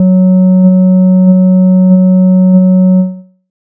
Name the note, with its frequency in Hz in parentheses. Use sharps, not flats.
F#3 (185 Hz)